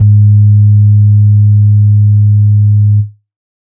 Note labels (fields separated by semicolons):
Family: organ; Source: electronic; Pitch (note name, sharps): G#2; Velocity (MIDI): 50; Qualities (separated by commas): dark